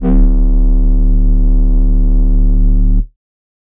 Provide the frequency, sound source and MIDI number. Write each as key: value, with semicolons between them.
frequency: 36.71 Hz; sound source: synthesizer; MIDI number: 26